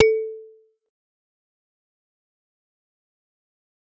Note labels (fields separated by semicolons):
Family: mallet percussion; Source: acoustic; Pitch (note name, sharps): A4; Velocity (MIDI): 75; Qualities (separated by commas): fast decay, percussive